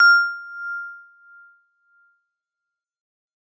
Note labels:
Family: mallet percussion; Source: acoustic; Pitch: F6; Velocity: 100; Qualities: fast decay, non-linear envelope

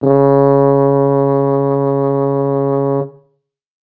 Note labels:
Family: brass; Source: acoustic; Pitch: C#3; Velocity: 100

